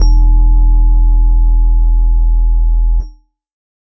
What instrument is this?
electronic keyboard